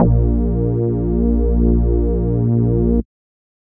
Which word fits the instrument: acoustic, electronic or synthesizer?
synthesizer